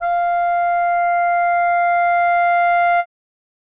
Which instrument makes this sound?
acoustic reed instrument